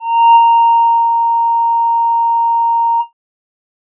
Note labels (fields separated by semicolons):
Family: bass; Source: synthesizer; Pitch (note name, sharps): A#5; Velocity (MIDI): 127